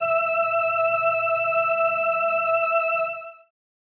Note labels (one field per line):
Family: keyboard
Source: synthesizer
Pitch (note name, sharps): E5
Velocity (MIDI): 25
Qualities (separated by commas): bright